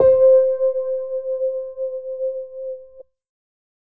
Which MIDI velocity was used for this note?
25